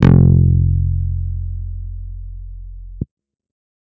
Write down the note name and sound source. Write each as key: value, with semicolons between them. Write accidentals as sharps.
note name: F1; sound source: electronic